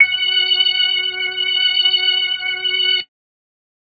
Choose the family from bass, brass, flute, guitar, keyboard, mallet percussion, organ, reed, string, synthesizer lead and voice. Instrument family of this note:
organ